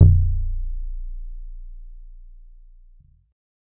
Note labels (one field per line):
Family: bass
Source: synthesizer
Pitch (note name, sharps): A#0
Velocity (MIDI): 50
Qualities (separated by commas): dark